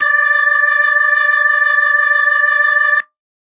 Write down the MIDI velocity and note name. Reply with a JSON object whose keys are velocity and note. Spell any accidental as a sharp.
{"velocity": 100, "note": "D5"}